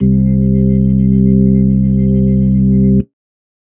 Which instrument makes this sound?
electronic organ